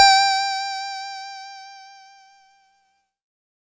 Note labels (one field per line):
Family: keyboard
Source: electronic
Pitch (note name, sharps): G5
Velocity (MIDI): 127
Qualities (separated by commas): bright